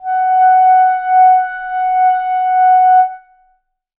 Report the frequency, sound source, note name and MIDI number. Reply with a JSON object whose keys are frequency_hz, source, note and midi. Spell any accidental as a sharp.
{"frequency_hz": 740, "source": "acoustic", "note": "F#5", "midi": 78}